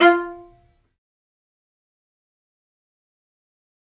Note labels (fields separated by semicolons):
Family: string; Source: acoustic; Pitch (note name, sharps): F4; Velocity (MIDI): 50; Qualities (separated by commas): fast decay, percussive, reverb